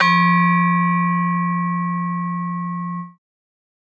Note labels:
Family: mallet percussion; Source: acoustic; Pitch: F3; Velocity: 25

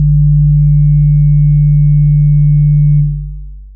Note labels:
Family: synthesizer lead; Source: synthesizer; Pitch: G1; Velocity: 75; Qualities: long release

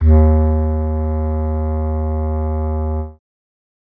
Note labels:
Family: reed; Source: acoustic; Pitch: D#2; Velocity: 25; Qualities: dark

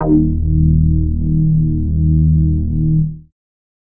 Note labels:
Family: bass; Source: synthesizer; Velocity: 25; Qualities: distorted

